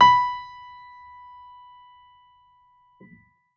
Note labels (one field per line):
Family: keyboard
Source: acoustic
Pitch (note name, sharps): B5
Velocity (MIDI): 50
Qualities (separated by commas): percussive